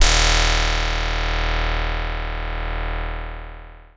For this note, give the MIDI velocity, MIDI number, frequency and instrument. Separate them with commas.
25, 27, 38.89 Hz, synthesizer guitar